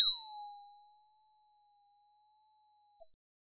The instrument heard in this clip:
synthesizer bass